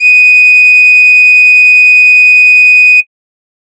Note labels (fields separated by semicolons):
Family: flute; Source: synthesizer; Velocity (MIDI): 25; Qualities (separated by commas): bright